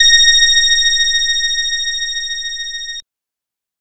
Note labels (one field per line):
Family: bass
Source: synthesizer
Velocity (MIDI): 100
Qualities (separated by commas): bright, distorted, multiphonic